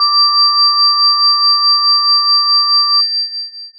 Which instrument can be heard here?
electronic mallet percussion instrument